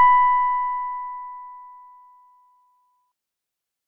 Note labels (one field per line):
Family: organ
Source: electronic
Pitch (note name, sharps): B5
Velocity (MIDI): 75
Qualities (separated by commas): bright